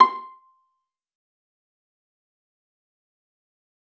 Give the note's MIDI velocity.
127